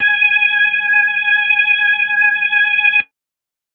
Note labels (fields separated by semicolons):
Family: organ; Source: electronic; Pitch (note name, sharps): G#5; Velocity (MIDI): 127